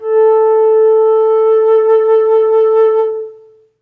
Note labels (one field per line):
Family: flute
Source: acoustic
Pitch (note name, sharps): A4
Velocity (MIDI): 50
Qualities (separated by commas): long release, reverb